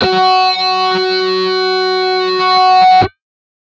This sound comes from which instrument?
synthesizer guitar